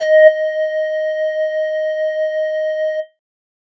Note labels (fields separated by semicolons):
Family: flute; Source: synthesizer; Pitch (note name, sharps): D#5; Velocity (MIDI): 25; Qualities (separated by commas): distorted